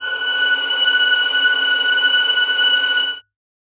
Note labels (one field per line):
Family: string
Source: acoustic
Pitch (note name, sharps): F#6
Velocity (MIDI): 25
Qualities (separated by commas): reverb